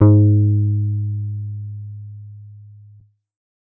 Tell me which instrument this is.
synthesizer bass